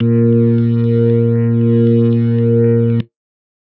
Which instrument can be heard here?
electronic organ